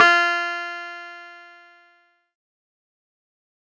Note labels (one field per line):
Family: keyboard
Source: electronic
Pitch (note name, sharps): F4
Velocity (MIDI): 25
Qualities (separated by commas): distorted, fast decay